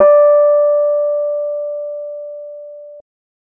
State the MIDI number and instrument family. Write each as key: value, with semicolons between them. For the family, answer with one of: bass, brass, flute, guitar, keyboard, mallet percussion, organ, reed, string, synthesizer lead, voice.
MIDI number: 74; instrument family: keyboard